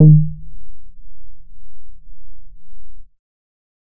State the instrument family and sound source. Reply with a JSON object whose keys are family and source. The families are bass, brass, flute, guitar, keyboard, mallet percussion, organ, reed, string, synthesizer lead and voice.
{"family": "bass", "source": "synthesizer"}